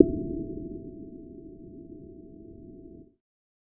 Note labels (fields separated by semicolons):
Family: bass; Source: synthesizer; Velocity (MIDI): 25; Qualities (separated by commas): dark